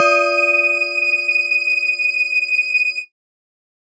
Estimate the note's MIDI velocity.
50